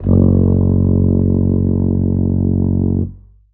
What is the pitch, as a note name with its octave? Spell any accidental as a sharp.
F#1